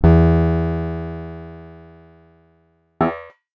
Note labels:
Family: guitar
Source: acoustic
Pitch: E2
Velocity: 25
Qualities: distorted

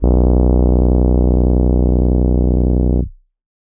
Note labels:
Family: keyboard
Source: electronic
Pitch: B0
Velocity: 127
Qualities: distorted

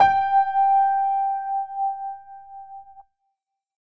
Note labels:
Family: keyboard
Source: electronic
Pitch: G5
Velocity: 100

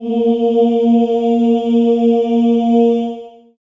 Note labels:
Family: voice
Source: acoustic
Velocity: 50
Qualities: dark, reverb

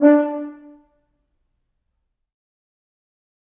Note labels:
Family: brass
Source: acoustic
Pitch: D4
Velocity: 75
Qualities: dark, fast decay, percussive, reverb

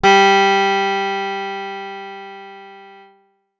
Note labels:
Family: guitar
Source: acoustic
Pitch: G3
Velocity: 75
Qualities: bright, distorted

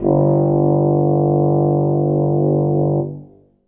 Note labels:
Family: brass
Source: acoustic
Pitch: G1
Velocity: 50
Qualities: dark, reverb

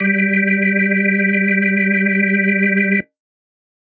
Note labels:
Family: organ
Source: electronic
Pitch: G3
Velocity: 50

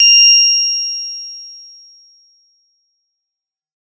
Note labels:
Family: guitar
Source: synthesizer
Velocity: 127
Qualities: bright

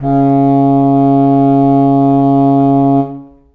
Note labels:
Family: reed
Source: acoustic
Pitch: C#3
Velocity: 25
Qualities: reverb

